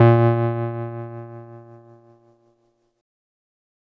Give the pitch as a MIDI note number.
46